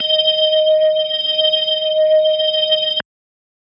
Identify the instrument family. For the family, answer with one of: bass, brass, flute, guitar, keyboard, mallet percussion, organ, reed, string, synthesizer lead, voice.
organ